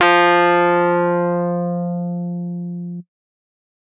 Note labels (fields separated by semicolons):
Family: keyboard; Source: electronic; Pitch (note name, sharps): F3; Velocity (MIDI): 127; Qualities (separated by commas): distorted